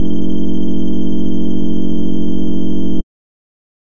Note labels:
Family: bass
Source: synthesizer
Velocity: 100

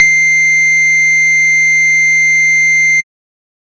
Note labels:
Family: bass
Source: synthesizer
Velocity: 50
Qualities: distorted, tempo-synced

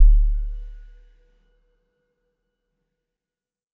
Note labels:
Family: mallet percussion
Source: electronic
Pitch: D1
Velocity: 25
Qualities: bright, non-linear envelope

